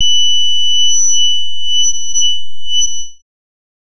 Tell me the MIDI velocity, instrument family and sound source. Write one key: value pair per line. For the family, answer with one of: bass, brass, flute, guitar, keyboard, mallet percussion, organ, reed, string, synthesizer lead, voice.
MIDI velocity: 100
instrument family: bass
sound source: synthesizer